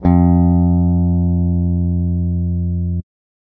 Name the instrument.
electronic guitar